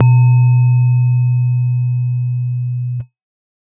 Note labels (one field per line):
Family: keyboard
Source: electronic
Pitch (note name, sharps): B2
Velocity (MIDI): 100